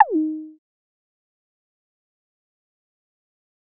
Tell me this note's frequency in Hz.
311.1 Hz